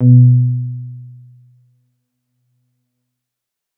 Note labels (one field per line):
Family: keyboard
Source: electronic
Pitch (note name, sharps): B2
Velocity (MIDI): 75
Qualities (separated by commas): dark